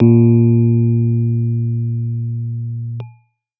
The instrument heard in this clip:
electronic keyboard